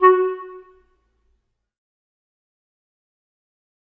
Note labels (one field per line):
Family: reed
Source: acoustic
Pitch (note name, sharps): F#4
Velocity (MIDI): 25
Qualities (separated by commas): fast decay, percussive, reverb